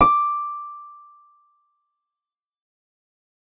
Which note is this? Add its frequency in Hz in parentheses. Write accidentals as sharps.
D6 (1175 Hz)